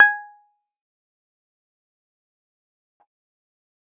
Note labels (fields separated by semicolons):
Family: keyboard; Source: electronic; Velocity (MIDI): 50; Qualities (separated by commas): fast decay, percussive